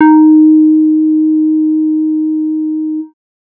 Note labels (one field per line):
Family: bass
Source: synthesizer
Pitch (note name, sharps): D#4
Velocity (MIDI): 75